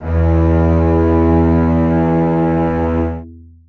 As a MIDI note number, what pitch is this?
40